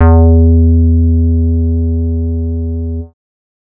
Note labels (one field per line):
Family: bass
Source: synthesizer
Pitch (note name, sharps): E2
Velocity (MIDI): 75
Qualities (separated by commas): dark